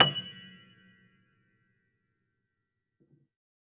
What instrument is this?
acoustic keyboard